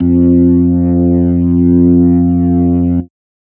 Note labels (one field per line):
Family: organ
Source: electronic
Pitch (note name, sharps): F2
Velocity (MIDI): 25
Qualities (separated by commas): distorted